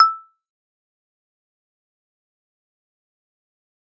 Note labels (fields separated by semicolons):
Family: mallet percussion; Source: acoustic; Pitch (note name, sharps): E6; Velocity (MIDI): 25; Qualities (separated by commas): fast decay, percussive